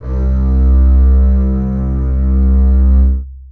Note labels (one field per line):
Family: string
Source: acoustic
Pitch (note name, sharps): C2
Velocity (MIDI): 50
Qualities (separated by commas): long release, reverb